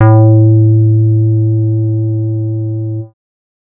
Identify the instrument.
synthesizer bass